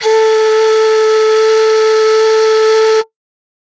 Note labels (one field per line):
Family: flute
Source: acoustic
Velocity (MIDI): 127